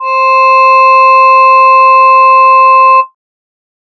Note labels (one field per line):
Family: voice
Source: synthesizer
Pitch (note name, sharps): C5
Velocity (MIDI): 127